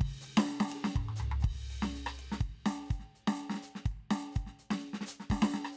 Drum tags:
Latin, beat, 125 BPM, 3/4, crash, ride, closed hi-hat, open hi-hat, hi-hat pedal, snare, cross-stick, mid tom, floor tom, kick

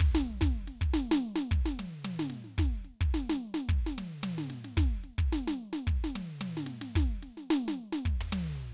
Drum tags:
Afro-Cuban rumba, beat, 110 BPM, 4/4, snare, high tom, floor tom, kick

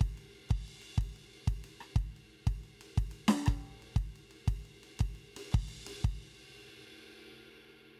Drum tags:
rock, beat, 120 BPM, 4/4, ride, snare, cross-stick, kick

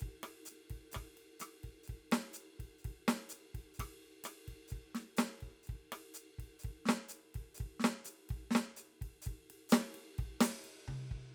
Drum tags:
bossa nova, beat, 127 BPM, 4/4, ride, hi-hat pedal, snare, cross-stick, mid tom, kick

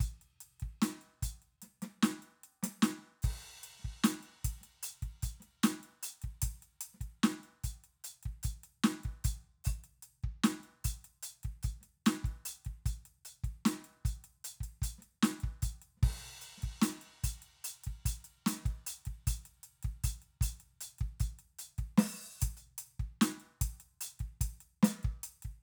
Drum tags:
hip-hop, beat, 75 BPM, 4/4, crash, closed hi-hat, open hi-hat, hi-hat pedal, snare, kick

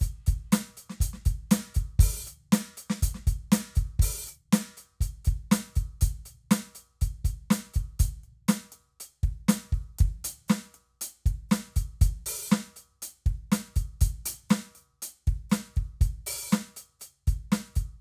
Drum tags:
rock, beat, 120 BPM, 4/4, closed hi-hat, open hi-hat, hi-hat pedal, snare, kick

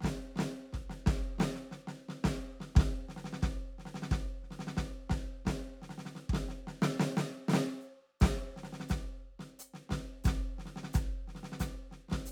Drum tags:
march, beat, 176 BPM, 4/4, hi-hat pedal, snare, kick

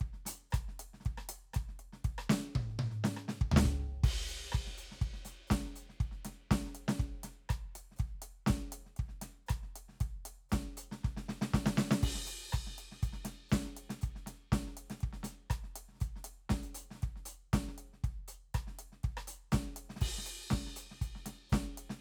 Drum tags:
disco, beat, 120 BPM, 4/4, crash, ride, closed hi-hat, hi-hat pedal, snare, cross-stick, high tom, floor tom, kick

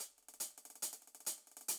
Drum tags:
hip-hop, fill, 140 BPM, 4/4, closed hi-hat

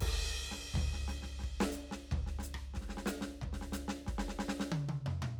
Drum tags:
samba, beat, 89 BPM, 4/4, ride, hi-hat pedal, snare, cross-stick, high tom, mid tom, floor tom, kick

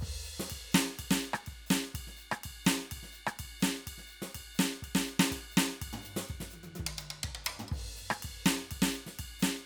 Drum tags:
calypso, beat, 124 BPM, 4/4, crash, ride, ride bell, hi-hat pedal, percussion, snare, cross-stick, high tom, floor tom, kick

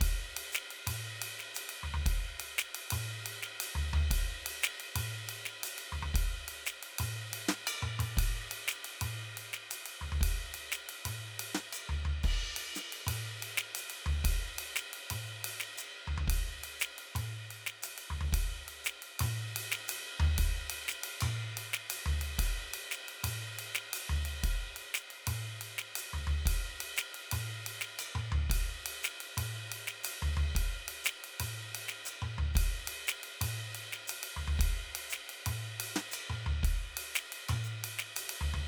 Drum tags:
Latin, beat, 118 BPM, 4/4, ride, ride bell, hi-hat pedal, snare, mid tom, floor tom, kick

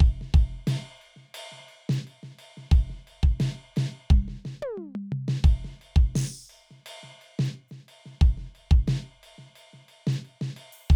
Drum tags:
rock, beat, 88 BPM, 4/4, crash, ride, ride bell, open hi-hat, hi-hat pedal, percussion, snare, mid tom, floor tom, kick

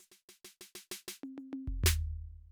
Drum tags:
funk, fill, 95 BPM, 4/4, closed hi-hat, hi-hat pedal, snare, high tom, floor tom, kick

